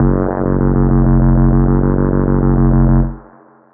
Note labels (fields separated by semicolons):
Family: bass; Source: synthesizer; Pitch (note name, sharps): F#1; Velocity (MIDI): 127; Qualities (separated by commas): long release, reverb